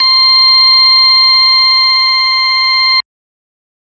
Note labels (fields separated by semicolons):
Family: organ; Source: electronic; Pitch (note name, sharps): C6; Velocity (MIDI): 127; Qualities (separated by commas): bright, distorted